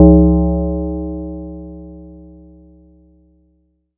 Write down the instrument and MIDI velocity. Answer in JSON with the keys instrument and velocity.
{"instrument": "acoustic mallet percussion instrument", "velocity": 50}